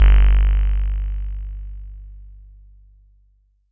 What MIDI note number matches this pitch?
31